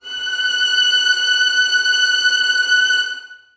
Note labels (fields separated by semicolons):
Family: string; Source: acoustic; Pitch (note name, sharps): F#6; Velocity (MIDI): 75; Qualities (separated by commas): bright, reverb